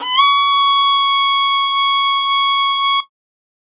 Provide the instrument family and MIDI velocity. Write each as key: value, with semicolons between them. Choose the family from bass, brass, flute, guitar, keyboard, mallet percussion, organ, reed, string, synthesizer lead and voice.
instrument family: string; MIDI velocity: 127